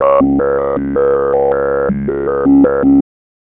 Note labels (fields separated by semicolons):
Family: bass; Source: synthesizer; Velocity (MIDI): 100; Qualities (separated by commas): tempo-synced